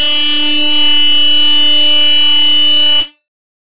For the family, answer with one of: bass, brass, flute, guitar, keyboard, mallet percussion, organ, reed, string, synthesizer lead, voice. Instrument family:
bass